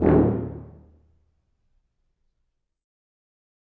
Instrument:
acoustic brass instrument